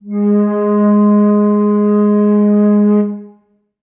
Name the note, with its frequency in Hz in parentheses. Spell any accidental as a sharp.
G#3 (207.7 Hz)